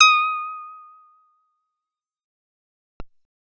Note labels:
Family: bass; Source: synthesizer; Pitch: D#6; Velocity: 25; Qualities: fast decay

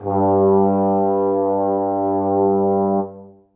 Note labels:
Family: brass; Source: acoustic; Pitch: G2; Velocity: 25; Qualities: dark, reverb

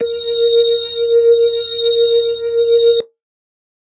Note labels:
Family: organ; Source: electronic; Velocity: 50

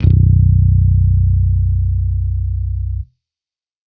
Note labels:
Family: bass; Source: electronic; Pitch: B0; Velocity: 127; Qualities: distorted

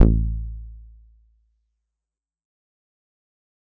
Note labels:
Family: bass; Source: synthesizer; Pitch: A1; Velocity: 25; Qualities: dark, distorted, fast decay

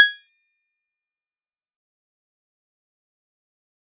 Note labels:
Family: mallet percussion; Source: acoustic; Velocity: 50; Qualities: bright, fast decay, percussive

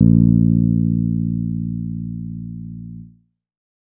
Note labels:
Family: bass; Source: synthesizer; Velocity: 75; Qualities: dark

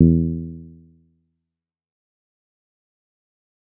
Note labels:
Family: bass; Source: synthesizer; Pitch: E2; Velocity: 50; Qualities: dark, fast decay, percussive

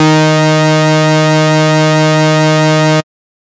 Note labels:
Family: bass; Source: synthesizer; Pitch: D#3; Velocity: 75; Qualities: bright, distorted

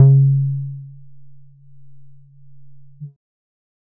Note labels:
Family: bass; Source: synthesizer; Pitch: C#3; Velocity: 25

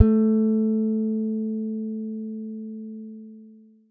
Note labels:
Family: guitar; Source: acoustic; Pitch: A3; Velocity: 75; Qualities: dark, long release

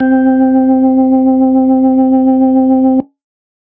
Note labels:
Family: organ; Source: electronic; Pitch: C4; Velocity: 100

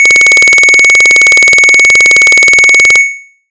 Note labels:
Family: bass; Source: synthesizer; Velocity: 127

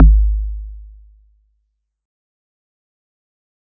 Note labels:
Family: mallet percussion; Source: acoustic; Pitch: G#1; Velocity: 50; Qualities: dark, fast decay

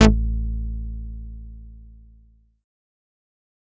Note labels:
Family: bass; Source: synthesizer; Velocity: 75; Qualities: distorted, fast decay

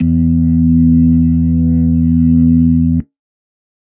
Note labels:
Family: organ; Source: electronic; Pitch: E2; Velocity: 100; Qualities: dark

